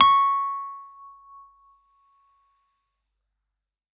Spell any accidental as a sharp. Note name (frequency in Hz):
C#6 (1109 Hz)